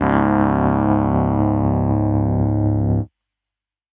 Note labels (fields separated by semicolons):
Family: keyboard; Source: electronic; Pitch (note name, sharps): C#1; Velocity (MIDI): 127; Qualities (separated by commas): distorted